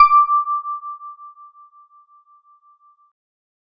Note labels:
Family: keyboard; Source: electronic; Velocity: 50

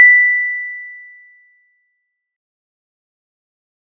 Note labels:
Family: keyboard; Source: electronic; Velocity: 50; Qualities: bright, distorted, fast decay

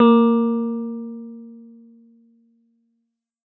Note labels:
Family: guitar; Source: synthesizer; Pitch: A#3; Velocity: 100; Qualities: dark

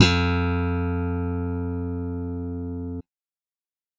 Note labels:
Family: bass; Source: electronic; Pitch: F2; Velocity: 100; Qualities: bright

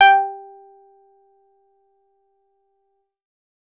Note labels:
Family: bass; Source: synthesizer; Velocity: 127; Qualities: distorted, percussive

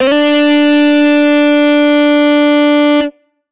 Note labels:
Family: guitar; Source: electronic; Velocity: 127; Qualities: bright, distorted

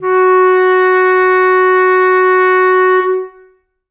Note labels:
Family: reed; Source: acoustic; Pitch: F#4; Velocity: 75; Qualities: long release, reverb

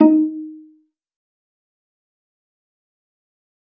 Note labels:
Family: string; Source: acoustic; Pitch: D#4; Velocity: 25; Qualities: fast decay, percussive, reverb

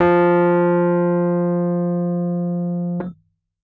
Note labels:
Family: keyboard; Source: electronic; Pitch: F3; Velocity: 127; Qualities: dark

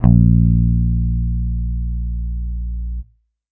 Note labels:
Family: bass; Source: electronic; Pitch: A#1; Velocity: 127

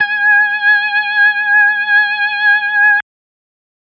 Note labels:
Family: organ; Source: electronic; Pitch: G#5; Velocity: 100

